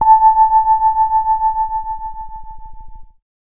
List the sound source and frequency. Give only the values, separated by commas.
electronic, 880 Hz